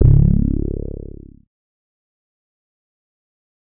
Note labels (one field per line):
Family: bass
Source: synthesizer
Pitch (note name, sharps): C#1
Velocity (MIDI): 50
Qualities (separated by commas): distorted, fast decay